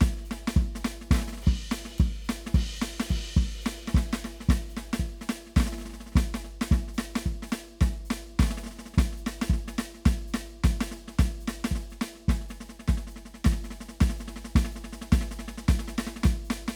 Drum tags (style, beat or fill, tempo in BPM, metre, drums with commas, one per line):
swing
beat
215 BPM
4/4
crash, ride, hi-hat pedal, snare, kick